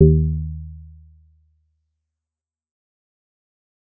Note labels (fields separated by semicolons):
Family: bass; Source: synthesizer; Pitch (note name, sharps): D#2; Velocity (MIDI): 25; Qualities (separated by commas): dark, fast decay